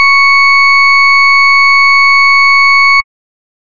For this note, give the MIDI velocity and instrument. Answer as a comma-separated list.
100, synthesizer bass